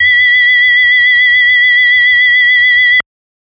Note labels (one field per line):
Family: organ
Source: electronic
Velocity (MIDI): 75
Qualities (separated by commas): multiphonic